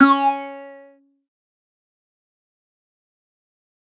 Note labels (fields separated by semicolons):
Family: bass; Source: synthesizer; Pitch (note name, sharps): C#4; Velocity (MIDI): 25; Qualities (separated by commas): distorted, fast decay, percussive